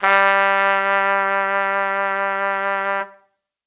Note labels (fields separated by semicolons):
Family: brass; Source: acoustic; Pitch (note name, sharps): G3; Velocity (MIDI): 50